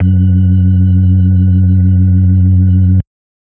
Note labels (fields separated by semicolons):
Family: organ; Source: electronic; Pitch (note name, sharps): F#2; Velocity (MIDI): 75; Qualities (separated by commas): dark